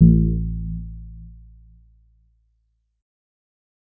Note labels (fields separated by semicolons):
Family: bass; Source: synthesizer; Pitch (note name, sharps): A1; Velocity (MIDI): 25; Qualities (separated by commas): dark, distorted